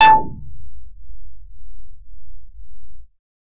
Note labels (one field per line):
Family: bass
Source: synthesizer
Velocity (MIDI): 100